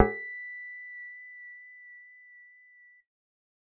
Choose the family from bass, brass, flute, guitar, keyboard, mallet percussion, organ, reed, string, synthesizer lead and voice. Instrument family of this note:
bass